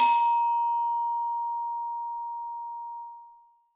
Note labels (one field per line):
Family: mallet percussion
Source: acoustic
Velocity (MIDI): 75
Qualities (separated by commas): reverb